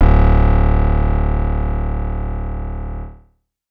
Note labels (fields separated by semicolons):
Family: keyboard; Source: synthesizer; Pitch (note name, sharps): D1; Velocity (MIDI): 100; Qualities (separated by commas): distorted